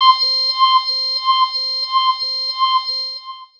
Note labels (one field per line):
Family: voice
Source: synthesizer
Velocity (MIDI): 75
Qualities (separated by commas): long release, non-linear envelope, tempo-synced